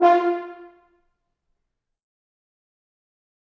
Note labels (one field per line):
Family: brass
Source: acoustic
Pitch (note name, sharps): F4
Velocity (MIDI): 100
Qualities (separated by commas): fast decay, percussive, reverb